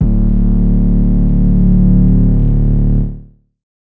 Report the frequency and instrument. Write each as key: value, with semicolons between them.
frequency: 36.71 Hz; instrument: synthesizer lead